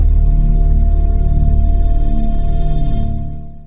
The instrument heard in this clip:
synthesizer lead